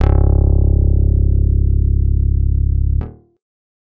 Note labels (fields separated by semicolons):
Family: guitar; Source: acoustic; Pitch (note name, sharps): C#1; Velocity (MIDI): 50